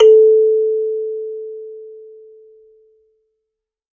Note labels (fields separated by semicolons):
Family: mallet percussion; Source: acoustic; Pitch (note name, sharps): A4; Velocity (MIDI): 25; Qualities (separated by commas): reverb